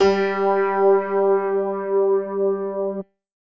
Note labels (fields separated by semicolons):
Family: keyboard; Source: electronic; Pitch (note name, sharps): G3; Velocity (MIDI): 127; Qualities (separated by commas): reverb